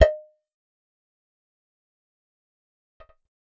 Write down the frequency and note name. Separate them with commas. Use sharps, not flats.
622.3 Hz, D#5